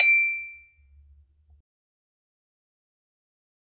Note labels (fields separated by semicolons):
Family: mallet percussion; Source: acoustic; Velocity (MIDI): 25; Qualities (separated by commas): fast decay, percussive, reverb